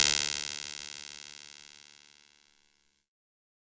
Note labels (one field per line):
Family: keyboard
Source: electronic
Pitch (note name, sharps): D2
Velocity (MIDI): 100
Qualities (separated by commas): bright, distorted